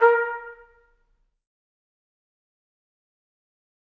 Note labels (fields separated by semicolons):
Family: brass; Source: acoustic; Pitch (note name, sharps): A#4; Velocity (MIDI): 25; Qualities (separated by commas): fast decay, percussive, reverb